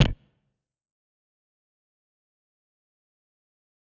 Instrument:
electronic guitar